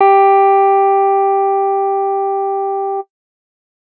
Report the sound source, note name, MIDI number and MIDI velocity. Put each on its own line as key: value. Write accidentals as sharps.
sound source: electronic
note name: G4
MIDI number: 67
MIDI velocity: 25